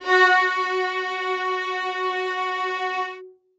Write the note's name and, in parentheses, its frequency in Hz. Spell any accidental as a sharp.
F#4 (370 Hz)